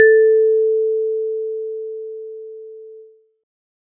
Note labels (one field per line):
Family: mallet percussion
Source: acoustic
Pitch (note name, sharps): A4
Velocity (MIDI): 50